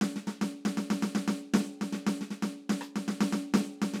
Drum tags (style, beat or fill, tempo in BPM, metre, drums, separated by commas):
jazz, beat, 120 BPM, 4/4, snare, cross-stick